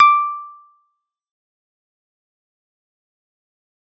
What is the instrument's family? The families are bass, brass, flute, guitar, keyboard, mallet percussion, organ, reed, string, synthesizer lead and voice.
keyboard